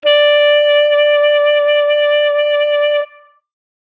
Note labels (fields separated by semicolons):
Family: reed; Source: acoustic; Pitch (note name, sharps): D5; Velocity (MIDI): 25